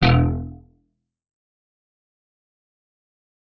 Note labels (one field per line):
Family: guitar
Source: electronic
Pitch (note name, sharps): E1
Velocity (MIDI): 127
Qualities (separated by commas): fast decay, percussive